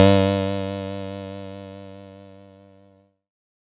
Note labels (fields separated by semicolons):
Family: keyboard; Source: electronic; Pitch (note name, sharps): G2; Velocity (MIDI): 75; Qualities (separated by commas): bright